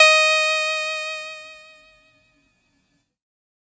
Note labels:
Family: keyboard; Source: synthesizer; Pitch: D#5; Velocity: 50; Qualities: bright

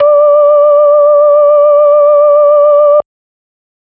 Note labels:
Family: organ; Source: electronic; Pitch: D5; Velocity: 50

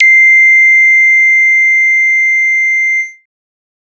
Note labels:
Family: bass; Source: synthesizer; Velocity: 50; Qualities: bright, distorted

